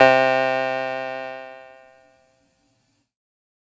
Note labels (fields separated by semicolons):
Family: keyboard; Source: electronic; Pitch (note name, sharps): C3; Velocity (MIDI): 75; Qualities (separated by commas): bright, distorted